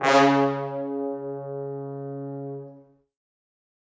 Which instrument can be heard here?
acoustic brass instrument